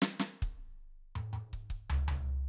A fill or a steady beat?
fill